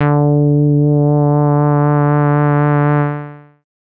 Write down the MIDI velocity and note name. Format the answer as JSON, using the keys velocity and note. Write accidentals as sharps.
{"velocity": 50, "note": "D3"}